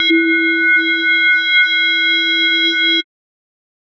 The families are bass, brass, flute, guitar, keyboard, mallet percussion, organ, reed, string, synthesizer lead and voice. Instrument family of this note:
mallet percussion